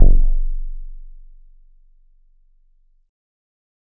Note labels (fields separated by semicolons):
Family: keyboard; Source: electronic; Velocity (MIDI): 75